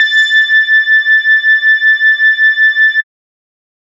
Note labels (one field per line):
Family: bass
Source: synthesizer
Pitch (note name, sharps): A6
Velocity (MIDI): 25